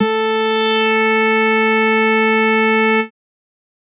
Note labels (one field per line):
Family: bass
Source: synthesizer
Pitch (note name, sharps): A3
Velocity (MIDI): 127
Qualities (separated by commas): bright, distorted